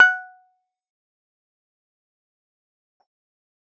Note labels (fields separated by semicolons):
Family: keyboard; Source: electronic; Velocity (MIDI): 75; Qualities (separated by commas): fast decay, percussive